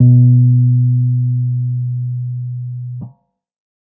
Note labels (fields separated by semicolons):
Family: keyboard; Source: electronic; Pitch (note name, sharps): B2; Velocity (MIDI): 25